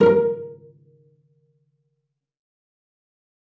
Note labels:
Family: string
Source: acoustic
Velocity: 100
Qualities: fast decay, percussive, reverb

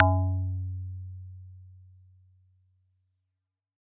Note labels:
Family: guitar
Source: synthesizer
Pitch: F#2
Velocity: 127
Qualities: dark

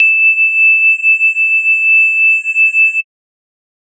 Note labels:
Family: mallet percussion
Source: synthesizer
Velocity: 75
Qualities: bright, multiphonic, non-linear envelope

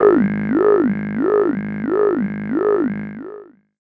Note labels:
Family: voice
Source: synthesizer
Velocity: 100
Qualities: long release, non-linear envelope, tempo-synced

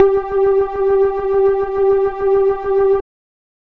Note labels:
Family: bass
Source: synthesizer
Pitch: G4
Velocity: 75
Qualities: dark

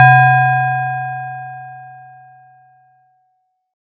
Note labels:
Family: mallet percussion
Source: acoustic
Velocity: 127

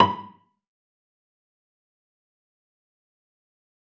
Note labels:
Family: string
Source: acoustic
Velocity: 127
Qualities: fast decay, percussive, reverb

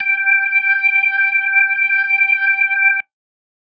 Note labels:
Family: organ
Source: electronic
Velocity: 25

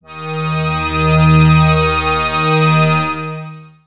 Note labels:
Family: synthesizer lead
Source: synthesizer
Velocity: 127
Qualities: bright, long release, non-linear envelope

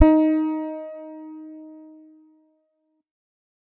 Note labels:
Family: guitar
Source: electronic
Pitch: D#4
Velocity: 25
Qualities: distorted

